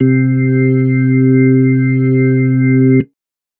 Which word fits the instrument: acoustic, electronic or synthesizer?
electronic